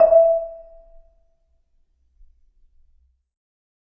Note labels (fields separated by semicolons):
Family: mallet percussion; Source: acoustic; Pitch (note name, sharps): E5; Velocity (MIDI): 75; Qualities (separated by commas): dark, percussive, reverb